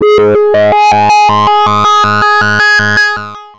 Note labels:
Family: bass; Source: synthesizer; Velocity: 100; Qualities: distorted, long release, multiphonic, tempo-synced

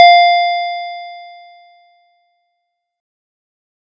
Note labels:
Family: keyboard; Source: electronic; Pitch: F5; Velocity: 127; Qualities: distorted

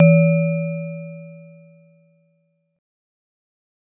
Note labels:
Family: mallet percussion; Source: acoustic; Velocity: 50; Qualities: dark

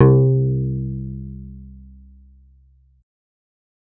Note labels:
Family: bass; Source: synthesizer; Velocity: 100

